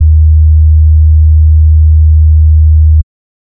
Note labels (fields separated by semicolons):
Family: bass; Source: synthesizer; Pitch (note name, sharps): D#2; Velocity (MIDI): 50; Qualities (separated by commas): dark